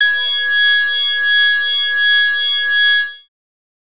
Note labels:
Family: bass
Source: synthesizer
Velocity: 25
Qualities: bright, distorted

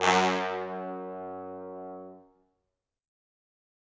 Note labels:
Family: brass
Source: acoustic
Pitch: F#2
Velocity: 100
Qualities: bright, fast decay, reverb

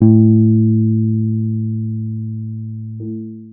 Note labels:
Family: guitar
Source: electronic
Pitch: A2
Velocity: 25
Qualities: long release

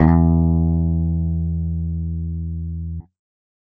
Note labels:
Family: guitar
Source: electronic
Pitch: E2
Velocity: 127

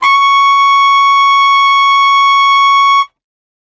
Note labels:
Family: reed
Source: acoustic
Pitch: C#6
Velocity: 127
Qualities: bright

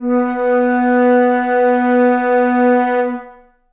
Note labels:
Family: flute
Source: acoustic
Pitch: B3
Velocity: 127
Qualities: dark, reverb

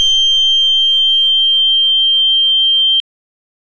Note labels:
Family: organ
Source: electronic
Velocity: 100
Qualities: bright

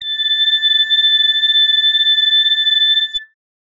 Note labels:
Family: bass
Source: synthesizer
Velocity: 127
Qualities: bright, distorted, non-linear envelope

